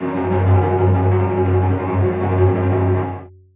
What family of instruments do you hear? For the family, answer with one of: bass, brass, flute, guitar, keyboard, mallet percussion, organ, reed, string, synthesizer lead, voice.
string